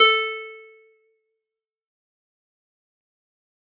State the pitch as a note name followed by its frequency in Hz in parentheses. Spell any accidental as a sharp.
A4 (440 Hz)